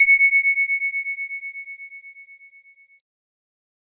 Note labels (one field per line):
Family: bass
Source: synthesizer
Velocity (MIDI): 100